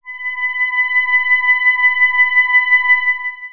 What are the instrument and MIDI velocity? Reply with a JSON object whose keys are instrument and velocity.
{"instrument": "synthesizer lead", "velocity": 127}